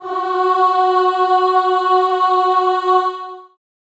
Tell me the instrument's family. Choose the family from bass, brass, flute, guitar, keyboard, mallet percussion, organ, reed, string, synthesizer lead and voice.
voice